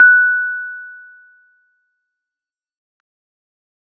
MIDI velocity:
75